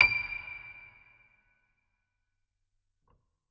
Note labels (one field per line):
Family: organ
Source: electronic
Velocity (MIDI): 100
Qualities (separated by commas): reverb